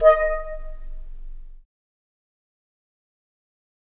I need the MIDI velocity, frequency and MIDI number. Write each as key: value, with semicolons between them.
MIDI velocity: 50; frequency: 622.3 Hz; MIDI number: 75